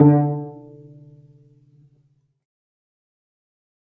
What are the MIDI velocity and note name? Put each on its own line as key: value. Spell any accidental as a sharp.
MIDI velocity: 25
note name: D3